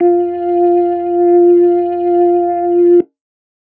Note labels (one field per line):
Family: organ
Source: electronic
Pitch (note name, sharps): F4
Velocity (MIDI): 50